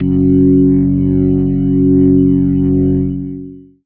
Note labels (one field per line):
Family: organ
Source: electronic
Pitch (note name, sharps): F#1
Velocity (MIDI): 75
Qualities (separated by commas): distorted, long release